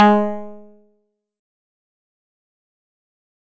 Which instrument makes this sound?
acoustic guitar